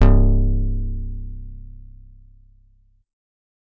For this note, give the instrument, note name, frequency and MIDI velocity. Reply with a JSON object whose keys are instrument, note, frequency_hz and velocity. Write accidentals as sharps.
{"instrument": "synthesizer bass", "note": "C1", "frequency_hz": 32.7, "velocity": 25}